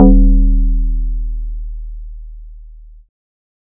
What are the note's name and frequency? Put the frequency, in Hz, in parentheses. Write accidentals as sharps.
D#1 (38.89 Hz)